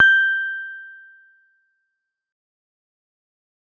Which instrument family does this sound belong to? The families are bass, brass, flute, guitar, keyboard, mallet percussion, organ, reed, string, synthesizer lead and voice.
keyboard